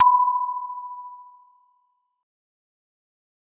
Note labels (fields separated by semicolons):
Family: mallet percussion; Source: acoustic; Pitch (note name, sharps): B5; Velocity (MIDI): 50; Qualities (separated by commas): fast decay